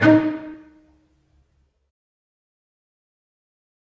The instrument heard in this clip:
acoustic string instrument